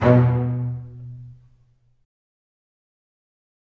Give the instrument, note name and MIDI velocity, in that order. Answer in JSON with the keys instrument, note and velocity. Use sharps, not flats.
{"instrument": "acoustic string instrument", "note": "B2", "velocity": 127}